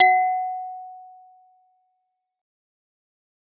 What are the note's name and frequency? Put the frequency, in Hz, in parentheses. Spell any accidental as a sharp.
F#5 (740 Hz)